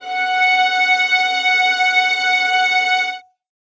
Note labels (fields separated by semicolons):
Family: string; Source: acoustic; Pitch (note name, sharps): F#5; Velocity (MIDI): 50; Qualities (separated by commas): reverb